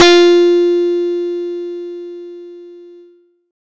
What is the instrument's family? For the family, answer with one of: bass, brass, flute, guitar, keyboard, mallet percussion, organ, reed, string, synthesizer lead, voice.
guitar